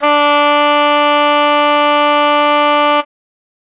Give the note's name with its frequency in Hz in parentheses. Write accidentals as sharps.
D4 (293.7 Hz)